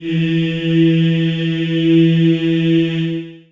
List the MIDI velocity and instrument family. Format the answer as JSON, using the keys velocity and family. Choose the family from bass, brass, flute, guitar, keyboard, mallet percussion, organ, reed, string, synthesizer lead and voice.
{"velocity": 75, "family": "voice"}